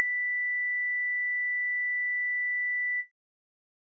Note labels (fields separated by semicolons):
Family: keyboard; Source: electronic; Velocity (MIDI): 100; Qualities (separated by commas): bright